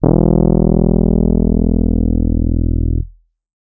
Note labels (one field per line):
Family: keyboard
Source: electronic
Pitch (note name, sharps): E1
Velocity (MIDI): 100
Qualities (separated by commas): distorted